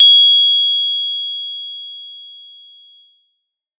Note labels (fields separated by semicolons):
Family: mallet percussion; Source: acoustic; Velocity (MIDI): 127; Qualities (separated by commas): bright